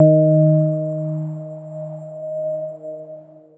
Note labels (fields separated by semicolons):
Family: keyboard; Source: electronic; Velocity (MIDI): 50; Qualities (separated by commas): dark, long release